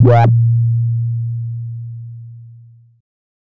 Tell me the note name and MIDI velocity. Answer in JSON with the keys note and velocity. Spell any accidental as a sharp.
{"note": "A#2", "velocity": 75}